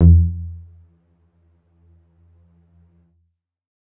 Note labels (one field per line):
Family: keyboard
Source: electronic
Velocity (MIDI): 100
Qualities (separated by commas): dark, percussive, reverb